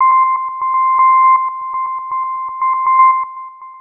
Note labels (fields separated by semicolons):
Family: synthesizer lead; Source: synthesizer; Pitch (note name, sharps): C6; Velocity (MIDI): 25; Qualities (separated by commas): long release, tempo-synced